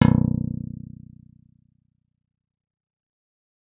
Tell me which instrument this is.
acoustic guitar